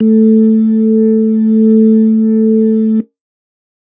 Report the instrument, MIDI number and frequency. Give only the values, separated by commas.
electronic organ, 57, 220 Hz